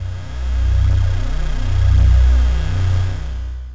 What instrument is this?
synthesizer voice